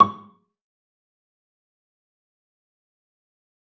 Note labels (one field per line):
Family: string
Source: acoustic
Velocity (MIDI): 75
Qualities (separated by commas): fast decay, percussive, reverb